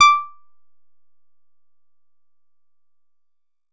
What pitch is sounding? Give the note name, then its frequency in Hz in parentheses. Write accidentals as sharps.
D6 (1175 Hz)